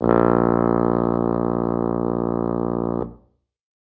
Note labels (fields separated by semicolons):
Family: brass; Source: acoustic; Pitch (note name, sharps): A#1; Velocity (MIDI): 100